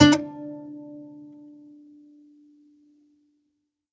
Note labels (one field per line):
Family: string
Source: acoustic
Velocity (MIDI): 100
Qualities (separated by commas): reverb